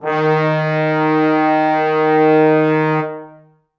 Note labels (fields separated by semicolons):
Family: brass; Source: acoustic; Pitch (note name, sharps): D#3; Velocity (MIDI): 100; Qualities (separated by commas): bright, reverb